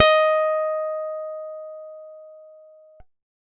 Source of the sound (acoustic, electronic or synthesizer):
acoustic